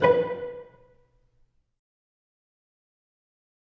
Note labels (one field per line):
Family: string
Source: acoustic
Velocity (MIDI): 127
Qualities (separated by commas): dark, fast decay, reverb